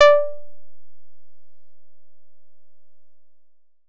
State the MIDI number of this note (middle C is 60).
74